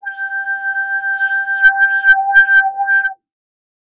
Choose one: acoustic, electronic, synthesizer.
synthesizer